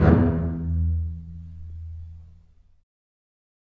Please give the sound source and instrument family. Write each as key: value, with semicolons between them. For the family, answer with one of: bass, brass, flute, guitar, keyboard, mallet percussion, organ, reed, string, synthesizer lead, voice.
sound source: acoustic; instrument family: string